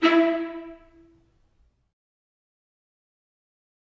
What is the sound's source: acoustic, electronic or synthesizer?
acoustic